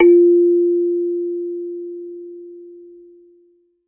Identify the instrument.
acoustic mallet percussion instrument